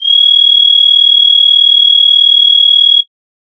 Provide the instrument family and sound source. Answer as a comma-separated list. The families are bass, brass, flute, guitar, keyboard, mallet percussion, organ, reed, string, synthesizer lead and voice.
flute, synthesizer